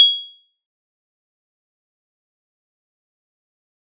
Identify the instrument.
acoustic mallet percussion instrument